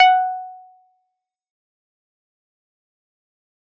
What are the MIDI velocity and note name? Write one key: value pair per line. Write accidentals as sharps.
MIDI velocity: 100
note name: F#5